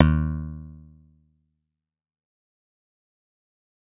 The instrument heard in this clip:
synthesizer bass